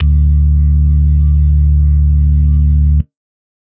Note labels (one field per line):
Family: organ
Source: electronic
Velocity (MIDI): 25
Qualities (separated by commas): dark